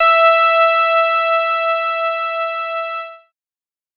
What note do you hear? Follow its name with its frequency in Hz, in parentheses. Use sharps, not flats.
E5 (659.3 Hz)